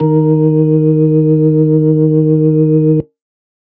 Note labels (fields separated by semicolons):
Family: organ; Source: electronic; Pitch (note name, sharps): D#3; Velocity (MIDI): 25